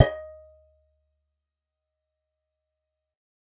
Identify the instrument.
acoustic guitar